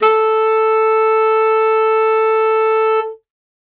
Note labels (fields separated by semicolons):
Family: reed; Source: acoustic; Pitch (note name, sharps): A4; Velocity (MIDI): 75; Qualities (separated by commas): bright